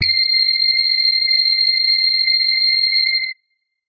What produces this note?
electronic guitar